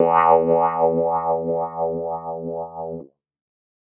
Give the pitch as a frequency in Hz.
82.41 Hz